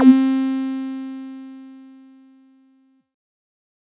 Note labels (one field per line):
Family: bass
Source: synthesizer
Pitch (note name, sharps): C4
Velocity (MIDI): 75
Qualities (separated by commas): bright, distorted